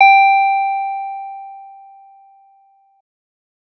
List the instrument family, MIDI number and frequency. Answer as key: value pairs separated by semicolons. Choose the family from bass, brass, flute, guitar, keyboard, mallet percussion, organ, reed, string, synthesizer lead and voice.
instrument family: bass; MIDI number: 79; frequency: 784 Hz